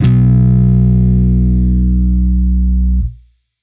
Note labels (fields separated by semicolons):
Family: bass; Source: electronic; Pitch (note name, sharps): B1; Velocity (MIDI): 75; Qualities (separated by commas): distorted